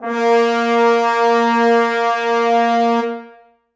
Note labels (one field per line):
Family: brass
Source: acoustic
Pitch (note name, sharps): A#3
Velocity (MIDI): 127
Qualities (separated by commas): bright, reverb